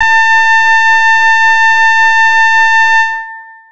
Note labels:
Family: keyboard; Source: electronic; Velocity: 75; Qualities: distorted, long release

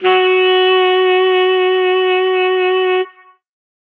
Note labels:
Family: reed; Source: acoustic; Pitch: F#4; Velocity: 50

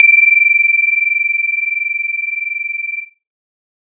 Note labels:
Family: synthesizer lead; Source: synthesizer; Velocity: 100; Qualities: distorted

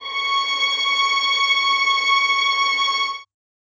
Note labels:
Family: string; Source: acoustic; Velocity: 25; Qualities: reverb

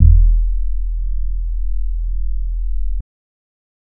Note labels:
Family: bass; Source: synthesizer; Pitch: E1; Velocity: 25; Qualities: dark

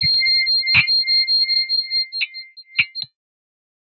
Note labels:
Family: guitar; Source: synthesizer; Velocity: 25; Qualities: bright, distorted

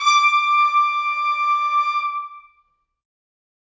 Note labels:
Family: brass; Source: acoustic; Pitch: D6; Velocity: 75; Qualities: reverb

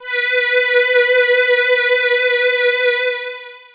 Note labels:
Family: voice; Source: synthesizer; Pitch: B4; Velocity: 25; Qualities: bright, distorted, long release

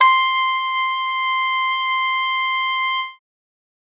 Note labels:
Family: reed; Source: acoustic; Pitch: C6; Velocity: 127; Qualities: bright

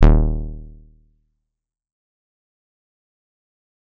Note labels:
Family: guitar; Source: electronic; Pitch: D#1; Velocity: 100; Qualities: fast decay, percussive

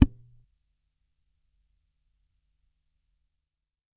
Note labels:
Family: bass; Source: electronic; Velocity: 25; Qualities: percussive

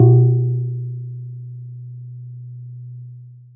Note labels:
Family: mallet percussion; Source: acoustic; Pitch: B2; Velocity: 25; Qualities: long release

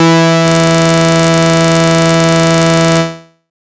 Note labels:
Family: bass; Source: synthesizer; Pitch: E3; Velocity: 100; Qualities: bright, distorted

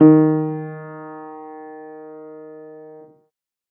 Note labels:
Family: keyboard; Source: acoustic; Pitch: D#3; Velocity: 75; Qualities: reverb

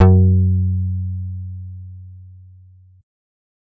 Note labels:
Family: bass; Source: synthesizer; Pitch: F#2; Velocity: 50

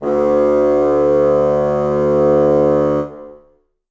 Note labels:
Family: reed; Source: acoustic; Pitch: D2; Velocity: 127; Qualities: reverb

